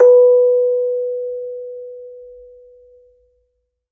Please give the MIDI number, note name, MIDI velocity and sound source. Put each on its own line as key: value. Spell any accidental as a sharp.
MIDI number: 71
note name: B4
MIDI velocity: 50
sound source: acoustic